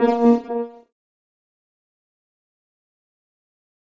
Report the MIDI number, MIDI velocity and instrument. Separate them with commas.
58, 50, electronic keyboard